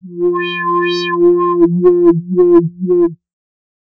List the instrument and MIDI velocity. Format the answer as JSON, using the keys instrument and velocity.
{"instrument": "synthesizer bass", "velocity": 50}